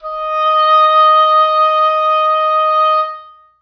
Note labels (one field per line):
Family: reed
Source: acoustic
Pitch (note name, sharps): D#5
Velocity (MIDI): 127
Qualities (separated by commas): reverb